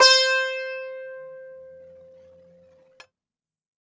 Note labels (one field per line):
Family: guitar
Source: acoustic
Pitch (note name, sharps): C5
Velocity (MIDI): 25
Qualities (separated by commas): bright, multiphonic, reverb